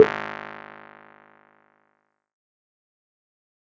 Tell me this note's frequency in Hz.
51.91 Hz